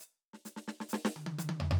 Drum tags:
Purdie shuffle, fill, 130 BPM, 4/4, closed hi-hat, hi-hat pedal, snare, high tom, floor tom

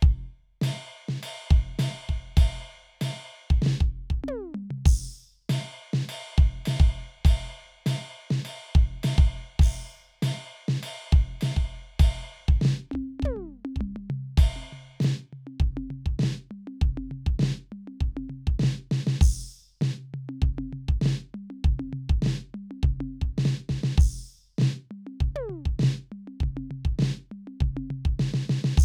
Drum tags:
rock, beat, 100 BPM, 4/4, crash, ride, ride bell, hi-hat pedal, percussion, snare, high tom, mid tom, floor tom, kick

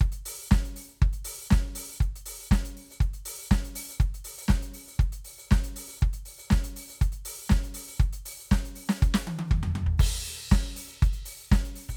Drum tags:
disco, beat, 120 BPM, 4/4, crash, closed hi-hat, open hi-hat, hi-hat pedal, snare, high tom, floor tom, kick

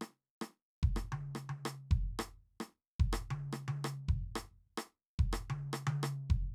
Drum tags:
Afro-Cuban rumba, beat, 110 BPM, 4/4, cross-stick, high tom, kick

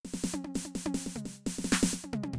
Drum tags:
hip-hop, fill, 100 BPM, 4/4, hi-hat pedal, snare, high tom, mid tom, floor tom

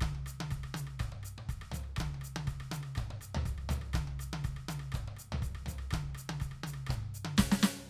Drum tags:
Latin, beat, 122 BPM, 4/4, hi-hat pedal, snare, cross-stick, high tom, mid tom, floor tom, kick

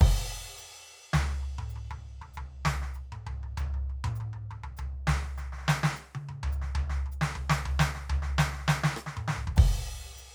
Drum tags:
hip-hop, fill, 100 BPM, 4/4, crash, hi-hat pedal, snare, cross-stick, high tom, mid tom, floor tom, kick

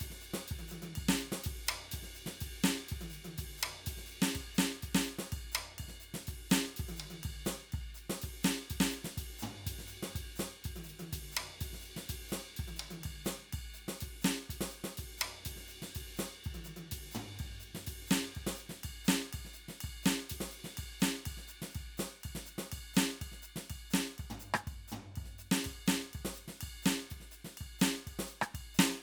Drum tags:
calypso, beat, 124 BPM, 4/4, ride, ride bell, closed hi-hat, open hi-hat, hi-hat pedal, percussion, snare, cross-stick, high tom, floor tom, kick

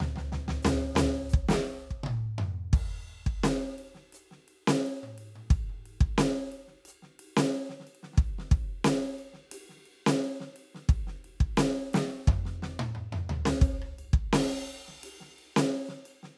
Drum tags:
rock, beat, 88 BPM, 4/4, crash, ride, ride bell, hi-hat pedal, snare, cross-stick, high tom, mid tom, floor tom, kick

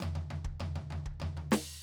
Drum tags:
Purdie shuffle, fill, 130 BPM, 4/4, crash, hi-hat pedal, snare, high tom, floor tom, kick

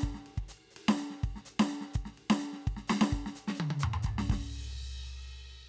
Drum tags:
Latin, beat, 125 BPM, 3/4, crash, ride, ride bell, hi-hat pedal, snare, high tom, mid tom, floor tom, kick

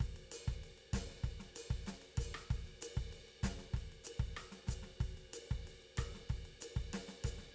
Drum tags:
Brazilian baião, beat, 95 BPM, 4/4, ride, hi-hat pedal, snare, cross-stick, kick

